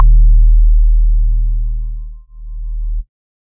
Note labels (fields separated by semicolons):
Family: organ; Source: electronic; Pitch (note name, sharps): D#1; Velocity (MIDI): 127; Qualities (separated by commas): dark